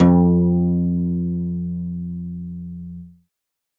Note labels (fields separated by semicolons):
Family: guitar; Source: acoustic; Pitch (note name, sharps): F2; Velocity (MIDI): 100; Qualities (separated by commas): reverb